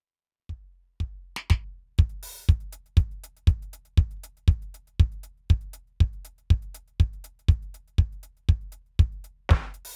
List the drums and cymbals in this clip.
closed hi-hat, open hi-hat, hi-hat pedal, snare and kick